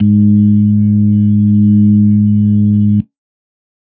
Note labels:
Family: organ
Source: electronic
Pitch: G#2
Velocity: 75

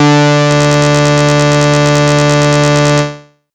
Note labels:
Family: bass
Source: synthesizer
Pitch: D3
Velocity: 75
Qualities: bright, distorted

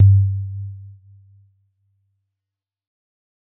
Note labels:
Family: mallet percussion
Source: acoustic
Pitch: G2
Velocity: 100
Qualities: dark, fast decay

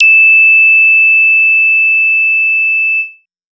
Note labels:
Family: bass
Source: synthesizer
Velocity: 50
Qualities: bright, distorted

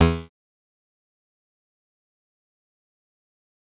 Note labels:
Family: bass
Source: synthesizer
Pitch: E2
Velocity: 25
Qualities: bright, distorted, fast decay, percussive

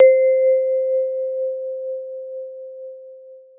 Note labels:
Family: mallet percussion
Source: acoustic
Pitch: C5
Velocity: 127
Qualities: long release

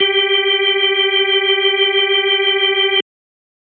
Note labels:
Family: organ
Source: electronic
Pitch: G4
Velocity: 100

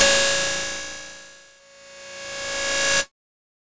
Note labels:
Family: guitar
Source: electronic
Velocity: 25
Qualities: bright, distorted

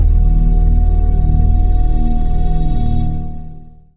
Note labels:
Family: synthesizer lead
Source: synthesizer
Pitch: D#0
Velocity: 75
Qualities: long release

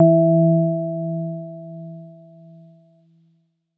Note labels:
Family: keyboard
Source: electronic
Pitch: E3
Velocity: 127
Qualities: dark

